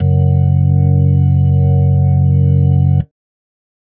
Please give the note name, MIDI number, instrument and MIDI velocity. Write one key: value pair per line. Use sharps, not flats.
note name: F#1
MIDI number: 30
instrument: electronic organ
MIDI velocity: 75